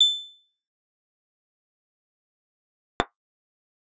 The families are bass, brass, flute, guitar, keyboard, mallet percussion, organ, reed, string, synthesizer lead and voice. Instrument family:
guitar